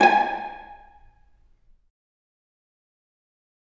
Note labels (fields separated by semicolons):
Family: string; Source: acoustic; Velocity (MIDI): 100; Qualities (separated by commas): fast decay, reverb